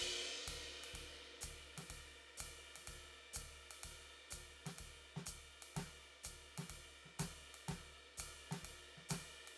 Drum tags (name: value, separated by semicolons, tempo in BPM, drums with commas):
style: jazz; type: beat; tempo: 125 BPM; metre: 4/4; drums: ride, hi-hat pedal, snare, kick